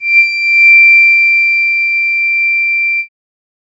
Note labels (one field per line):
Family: keyboard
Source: synthesizer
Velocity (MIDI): 50